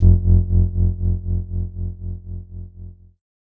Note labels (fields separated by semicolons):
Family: keyboard; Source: electronic; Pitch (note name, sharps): F1; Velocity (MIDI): 50; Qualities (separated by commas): dark